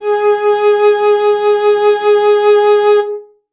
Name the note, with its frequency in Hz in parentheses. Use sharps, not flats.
G#4 (415.3 Hz)